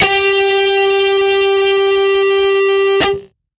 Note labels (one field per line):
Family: guitar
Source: electronic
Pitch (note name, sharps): G4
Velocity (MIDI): 127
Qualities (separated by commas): distorted